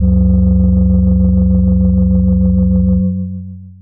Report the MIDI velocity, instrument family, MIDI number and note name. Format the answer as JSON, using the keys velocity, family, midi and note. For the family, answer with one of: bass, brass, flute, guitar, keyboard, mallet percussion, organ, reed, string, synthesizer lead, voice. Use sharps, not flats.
{"velocity": 100, "family": "mallet percussion", "midi": 18, "note": "F#0"}